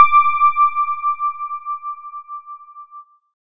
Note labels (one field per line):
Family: keyboard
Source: electronic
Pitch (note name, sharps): D6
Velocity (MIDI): 50